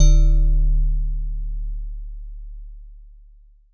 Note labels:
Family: mallet percussion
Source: acoustic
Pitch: D1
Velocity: 75

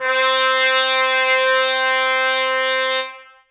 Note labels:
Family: brass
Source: acoustic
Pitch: C4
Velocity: 127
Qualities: bright, reverb

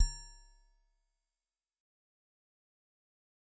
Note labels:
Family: mallet percussion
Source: acoustic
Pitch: C#1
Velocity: 75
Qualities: fast decay, percussive

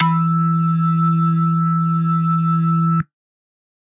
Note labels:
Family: organ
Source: electronic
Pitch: E3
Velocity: 25

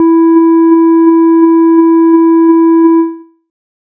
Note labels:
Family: bass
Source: synthesizer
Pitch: E4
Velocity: 75

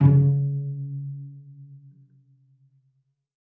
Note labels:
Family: string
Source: acoustic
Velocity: 50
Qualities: dark, reverb

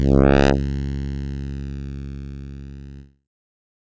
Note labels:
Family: keyboard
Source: synthesizer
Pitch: C#2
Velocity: 100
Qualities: bright, distorted

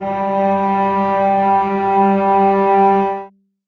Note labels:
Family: string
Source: acoustic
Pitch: G3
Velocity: 25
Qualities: reverb

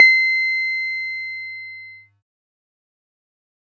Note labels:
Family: keyboard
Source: electronic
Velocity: 25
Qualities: fast decay

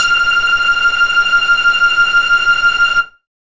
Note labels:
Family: bass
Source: synthesizer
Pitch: F6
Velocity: 100

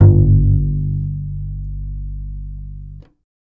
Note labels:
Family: bass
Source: electronic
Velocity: 127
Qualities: reverb

